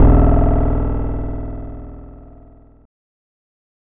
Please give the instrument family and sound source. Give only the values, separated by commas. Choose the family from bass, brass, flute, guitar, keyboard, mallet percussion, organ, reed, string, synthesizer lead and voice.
guitar, electronic